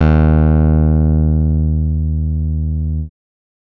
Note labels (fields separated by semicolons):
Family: bass; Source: synthesizer; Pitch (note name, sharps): D#2; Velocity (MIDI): 25; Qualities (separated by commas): distorted